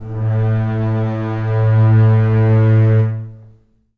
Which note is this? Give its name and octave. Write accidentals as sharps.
A2